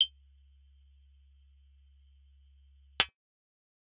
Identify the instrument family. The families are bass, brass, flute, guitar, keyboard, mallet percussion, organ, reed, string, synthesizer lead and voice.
bass